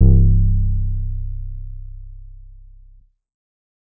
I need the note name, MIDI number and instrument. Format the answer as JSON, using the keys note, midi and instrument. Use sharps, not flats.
{"note": "C1", "midi": 24, "instrument": "synthesizer bass"}